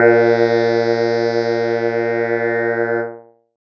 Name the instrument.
electronic keyboard